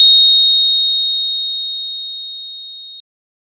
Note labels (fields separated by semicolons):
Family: organ; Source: electronic; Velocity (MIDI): 127; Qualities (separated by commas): bright